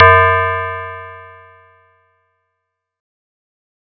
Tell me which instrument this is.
acoustic mallet percussion instrument